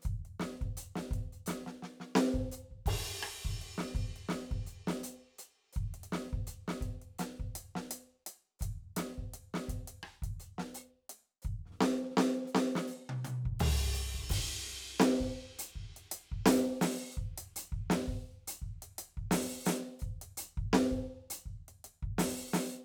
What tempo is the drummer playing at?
84 BPM